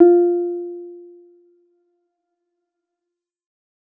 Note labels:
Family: keyboard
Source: electronic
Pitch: F4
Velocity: 50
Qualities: dark

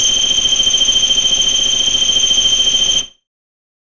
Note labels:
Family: bass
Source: synthesizer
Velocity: 75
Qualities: bright, distorted

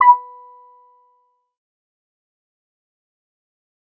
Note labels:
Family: bass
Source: synthesizer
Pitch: B5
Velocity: 25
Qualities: distorted, fast decay, percussive

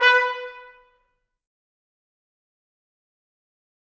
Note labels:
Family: brass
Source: acoustic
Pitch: B4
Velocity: 100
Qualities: fast decay, percussive, reverb

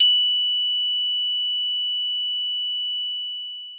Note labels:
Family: mallet percussion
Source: acoustic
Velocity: 50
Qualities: bright, long release

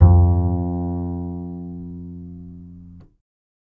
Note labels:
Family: bass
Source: electronic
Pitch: F2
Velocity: 75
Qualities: reverb

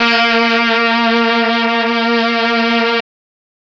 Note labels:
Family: brass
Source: electronic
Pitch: A#3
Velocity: 127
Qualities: bright

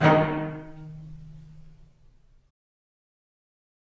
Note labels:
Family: string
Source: acoustic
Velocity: 75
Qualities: fast decay, reverb

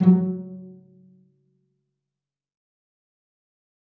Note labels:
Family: string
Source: acoustic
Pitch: F#3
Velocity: 75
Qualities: dark, fast decay, percussive, reverb

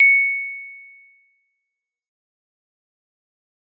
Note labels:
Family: mallet percussion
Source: acoustic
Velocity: 127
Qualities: fast decay

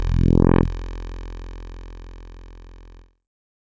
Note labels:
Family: keyboard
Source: synthesizer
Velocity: 25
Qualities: bright, distorted

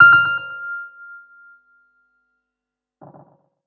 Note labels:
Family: keyboard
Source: electronic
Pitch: F6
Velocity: 75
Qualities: fast decay, tempo-synced

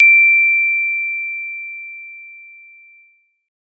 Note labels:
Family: mallet percussion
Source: acoustic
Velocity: 75

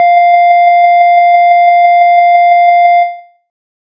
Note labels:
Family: bass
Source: synthesizer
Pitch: F5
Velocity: 50

